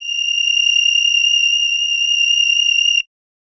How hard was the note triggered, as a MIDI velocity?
75